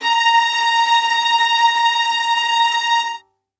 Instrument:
acoustic string instrument